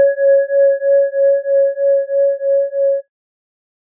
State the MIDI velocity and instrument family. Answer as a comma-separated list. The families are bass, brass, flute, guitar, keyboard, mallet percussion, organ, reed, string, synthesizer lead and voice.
75, organ